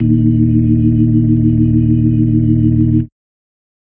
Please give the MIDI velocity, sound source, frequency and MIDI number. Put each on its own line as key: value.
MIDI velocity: 75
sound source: electronic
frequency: 38.89 Hz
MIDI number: 27